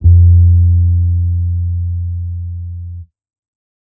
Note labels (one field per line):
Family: bass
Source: electronic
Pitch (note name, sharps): F2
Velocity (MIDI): 25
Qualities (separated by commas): dark